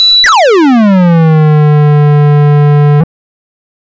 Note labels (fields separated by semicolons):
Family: bass; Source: synthesizer; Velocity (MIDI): 127; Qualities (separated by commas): bright, distorted, non-linear envelope